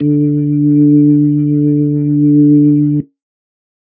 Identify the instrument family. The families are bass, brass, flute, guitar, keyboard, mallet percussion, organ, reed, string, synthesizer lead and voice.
organ